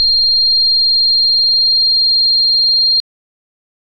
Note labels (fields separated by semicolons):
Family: organ; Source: electronic; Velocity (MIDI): 100; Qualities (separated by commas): bright